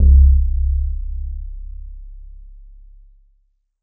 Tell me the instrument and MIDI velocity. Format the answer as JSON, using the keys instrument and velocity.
{"instrument": "synthesizer guitar", "velocity": 75}